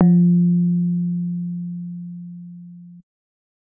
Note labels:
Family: keyboard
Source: electronic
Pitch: F3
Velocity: 25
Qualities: dark

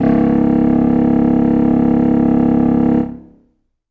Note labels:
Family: reed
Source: acoustic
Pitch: C#1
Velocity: 50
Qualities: reverb

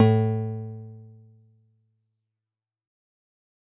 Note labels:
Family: guitar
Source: synthesizer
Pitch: A2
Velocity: 75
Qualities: dark, fast decay

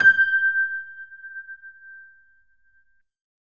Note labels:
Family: keyboard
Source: electronic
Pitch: G6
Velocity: 127

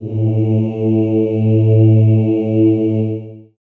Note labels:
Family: voice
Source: acoustic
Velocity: 75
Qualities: dark, long release, reverb

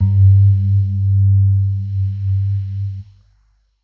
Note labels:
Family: keyboard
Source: electronic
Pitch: G2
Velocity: 25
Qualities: dark

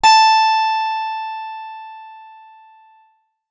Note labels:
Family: guitar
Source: acoustic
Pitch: A5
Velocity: 75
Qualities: bright, distorted

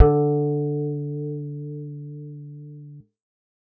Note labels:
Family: bass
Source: synthesizer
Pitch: D3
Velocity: 127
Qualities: dark, reverb

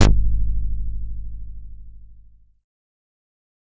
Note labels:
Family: bass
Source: synthesizer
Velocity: 100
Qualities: distorted, fast decay

